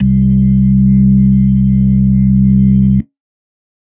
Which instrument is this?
electronic organ